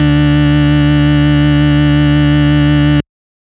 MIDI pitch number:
38